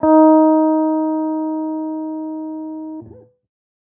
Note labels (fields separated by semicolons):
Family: guitar; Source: electronic; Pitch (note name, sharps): D#4; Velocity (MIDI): 25; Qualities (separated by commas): non-linear envelope